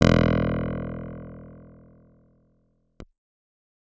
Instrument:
electronic keyboard